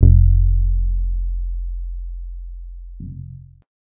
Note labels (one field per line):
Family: guitar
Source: electronic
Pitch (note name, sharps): F1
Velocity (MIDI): 25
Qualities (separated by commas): long release